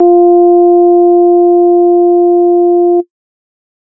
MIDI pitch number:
65